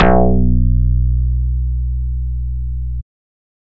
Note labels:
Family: bass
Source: synthesizer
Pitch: B1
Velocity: 75

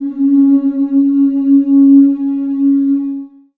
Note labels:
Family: voice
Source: acoustic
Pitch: C#4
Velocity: 100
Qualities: dark, reverb

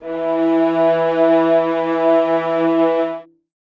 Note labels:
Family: string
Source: acoustic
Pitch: E3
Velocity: 75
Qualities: reverb

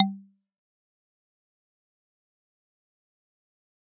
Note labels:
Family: mallet percussion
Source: acoustic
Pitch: G3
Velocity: 100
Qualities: fast decay, percussive

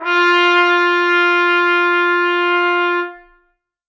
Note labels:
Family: brass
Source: acoustic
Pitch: F4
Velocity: 127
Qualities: bright, reverb

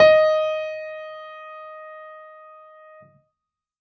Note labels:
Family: keyboard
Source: acoustic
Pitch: D#5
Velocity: 100

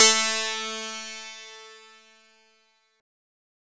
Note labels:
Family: synthesizer lead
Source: synthesizer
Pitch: A3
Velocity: 127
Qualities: bright, distorted

